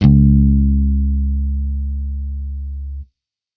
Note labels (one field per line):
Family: bass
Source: electronic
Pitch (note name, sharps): C#2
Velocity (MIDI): 127